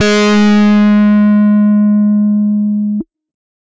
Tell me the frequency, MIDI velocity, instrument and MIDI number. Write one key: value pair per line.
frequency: 207.7 Hz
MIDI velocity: 127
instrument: electronic guitar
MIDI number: 56